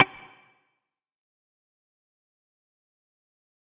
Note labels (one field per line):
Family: guitar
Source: electronic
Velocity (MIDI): 75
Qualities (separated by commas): distorted, fast decay, percussive